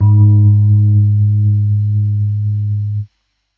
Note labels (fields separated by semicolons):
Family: keyboard; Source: electronic; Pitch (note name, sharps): G#2; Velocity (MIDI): 50; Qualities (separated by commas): dark